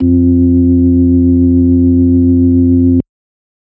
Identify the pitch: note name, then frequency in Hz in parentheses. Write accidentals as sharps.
F2 (87.31 Hz)